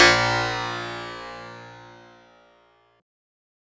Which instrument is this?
synthesizer lead